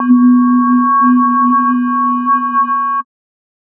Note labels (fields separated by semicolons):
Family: mallet percussion; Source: synthesizer; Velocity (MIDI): 25; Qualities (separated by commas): multiphonic, non-linear envelope